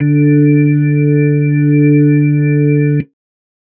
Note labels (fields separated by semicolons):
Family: organ; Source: electronic; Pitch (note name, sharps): D3; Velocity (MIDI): 127; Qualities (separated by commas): dark